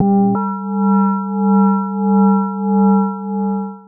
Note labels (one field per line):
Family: mallet percussion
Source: synthesizer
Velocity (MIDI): 127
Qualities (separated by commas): long release, multiphonic